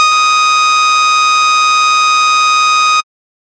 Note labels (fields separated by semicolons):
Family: bass; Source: synthesizer; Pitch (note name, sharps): D#6; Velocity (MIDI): 127; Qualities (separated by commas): bright, distorted